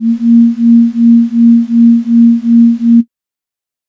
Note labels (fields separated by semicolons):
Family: flute; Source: synthesizer; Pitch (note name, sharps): A#3; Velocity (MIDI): 50; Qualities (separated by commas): dark